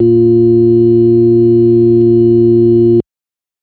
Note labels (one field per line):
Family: organ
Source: electronic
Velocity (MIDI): 75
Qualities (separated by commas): dark